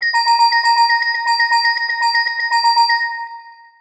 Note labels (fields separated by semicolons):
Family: mallet percussion; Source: synthesizer; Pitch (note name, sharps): A#5; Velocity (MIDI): 100; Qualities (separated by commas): long release, multiphonic, tempo-synced